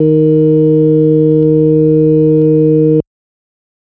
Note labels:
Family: organ; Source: electronic; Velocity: 127; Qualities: dark

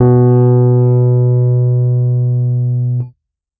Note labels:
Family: keyboard; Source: electronic; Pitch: B2; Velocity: 100; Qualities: dark

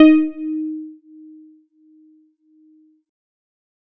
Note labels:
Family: keyboard; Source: electronic; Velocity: 75

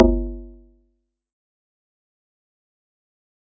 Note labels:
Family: mallet percussion; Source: acoustic; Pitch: G1; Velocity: 75; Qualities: fast decay, percussive

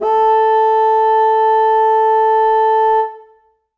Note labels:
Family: reed; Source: acoustic; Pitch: A4; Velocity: 100; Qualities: reverb

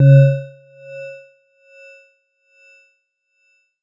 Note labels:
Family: mallet percussion; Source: electronic; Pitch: C#3; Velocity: 100; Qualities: percussive

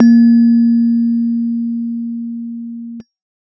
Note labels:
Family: keyboard; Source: electronic; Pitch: A#3; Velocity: 75

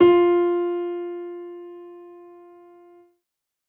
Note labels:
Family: keyboard; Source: acoustic; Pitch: F4; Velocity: 75

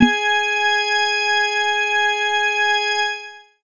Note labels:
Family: organ; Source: electronic; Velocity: 50; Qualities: reverb

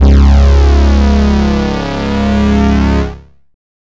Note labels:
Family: bass; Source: synthesizer; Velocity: 127

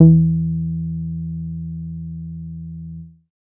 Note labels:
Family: bass; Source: synthesizer; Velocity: 25; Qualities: dark

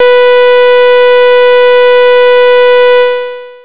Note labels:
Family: bass; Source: synthesizer; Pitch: B4; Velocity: 100; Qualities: bright, distorted, long release

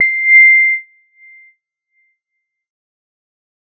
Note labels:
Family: bass; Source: synthesizer; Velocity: 25; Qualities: fast decay

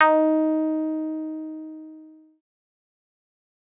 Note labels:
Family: synthesizer lead; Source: synthesizer; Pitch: D#4; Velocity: 25; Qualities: distorted, fast decay

